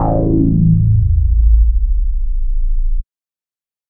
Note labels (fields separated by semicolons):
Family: bass; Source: synthesizer; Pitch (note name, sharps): A-1; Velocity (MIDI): 50; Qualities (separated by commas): distorted